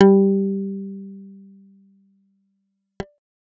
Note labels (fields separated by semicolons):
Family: bass; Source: synthesizer; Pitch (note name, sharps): G3; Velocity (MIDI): 100